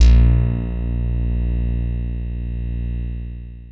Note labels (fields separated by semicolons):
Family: guitar; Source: synthesizer; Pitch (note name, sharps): A#1; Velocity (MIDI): 100; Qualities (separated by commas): long release